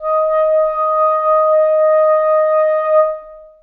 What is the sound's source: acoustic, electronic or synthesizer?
acoustic